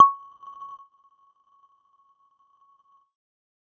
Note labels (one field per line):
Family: mallet percussion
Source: electronic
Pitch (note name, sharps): C#6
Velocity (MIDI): 25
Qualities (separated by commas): non-linear envelope, percussive